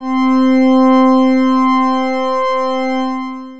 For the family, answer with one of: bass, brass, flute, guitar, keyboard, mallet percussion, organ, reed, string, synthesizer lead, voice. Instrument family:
organ